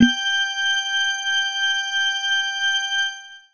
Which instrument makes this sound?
electronic organ